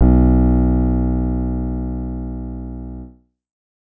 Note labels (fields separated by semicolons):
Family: keyboard; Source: synthesizer; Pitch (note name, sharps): B1; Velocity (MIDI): 50